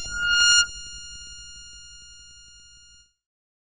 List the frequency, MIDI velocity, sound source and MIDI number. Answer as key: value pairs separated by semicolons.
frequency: 1397 Hz; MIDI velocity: 25; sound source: synthesizer; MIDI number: 89